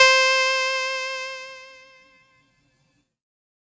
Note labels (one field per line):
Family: keyboard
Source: synthesizer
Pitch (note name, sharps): C5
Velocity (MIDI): 50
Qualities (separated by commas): bright